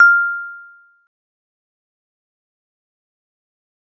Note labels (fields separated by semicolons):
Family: mallet percussion; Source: acoustic; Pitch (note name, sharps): F6; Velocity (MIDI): 25; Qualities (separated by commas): fast decay, percussive